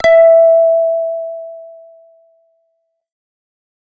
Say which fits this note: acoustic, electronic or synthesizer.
synthesizer